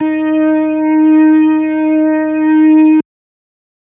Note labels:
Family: organ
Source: electronic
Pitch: D#4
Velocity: 100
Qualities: distorted

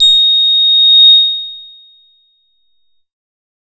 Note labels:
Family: bass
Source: synthesizer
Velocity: 100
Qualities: distorted

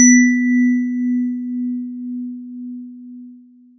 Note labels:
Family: mallet percussion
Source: acoustic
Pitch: B3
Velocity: 100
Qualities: long release

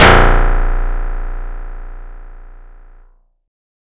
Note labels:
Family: guitar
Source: acoustic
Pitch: A#0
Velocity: 127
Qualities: bright

